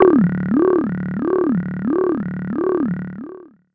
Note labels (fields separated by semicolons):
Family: voice; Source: synthesizer; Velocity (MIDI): 127; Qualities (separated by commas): long release, non-linear envelope, tempo-synced